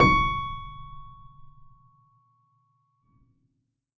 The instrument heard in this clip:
acoustic keyboard